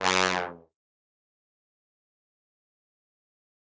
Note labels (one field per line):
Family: brass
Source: acoustic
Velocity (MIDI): 127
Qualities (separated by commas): bright, fast decay, reverb